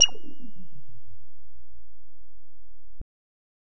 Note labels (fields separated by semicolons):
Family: bass; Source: synthesizer; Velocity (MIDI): 50; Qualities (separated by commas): bright, distorted